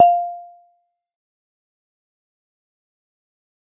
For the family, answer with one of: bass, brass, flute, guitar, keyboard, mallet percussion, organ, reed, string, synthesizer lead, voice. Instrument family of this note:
mallet percussion